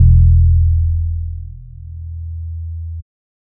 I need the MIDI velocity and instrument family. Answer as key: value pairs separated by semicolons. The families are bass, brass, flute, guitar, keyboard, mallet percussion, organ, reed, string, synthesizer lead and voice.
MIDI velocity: 50; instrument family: bass